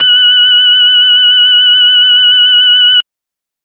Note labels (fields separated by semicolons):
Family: organ; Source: electronic; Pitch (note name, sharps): F#6; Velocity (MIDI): 25; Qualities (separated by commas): bright